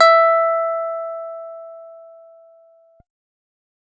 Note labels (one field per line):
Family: guitar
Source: electronic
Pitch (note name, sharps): E5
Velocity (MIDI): 25